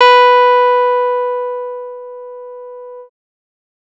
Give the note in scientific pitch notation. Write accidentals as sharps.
B4